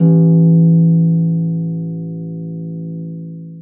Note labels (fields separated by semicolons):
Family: string; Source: acoustic; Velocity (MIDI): 50; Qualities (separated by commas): long release, reverb